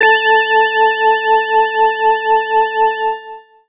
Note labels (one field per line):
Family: organ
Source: electronic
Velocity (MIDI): 50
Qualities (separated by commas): distorted, long release